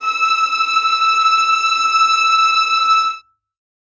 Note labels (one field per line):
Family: string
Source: acoustic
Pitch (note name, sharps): E6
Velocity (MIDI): 75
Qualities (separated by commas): non-linear envelope, reverb